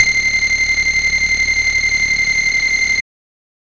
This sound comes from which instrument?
synthesizer bass